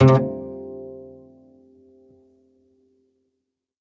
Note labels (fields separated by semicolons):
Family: string; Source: acoustic; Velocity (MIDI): 127; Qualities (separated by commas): reverb